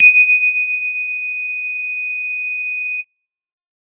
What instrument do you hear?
synthesizer bass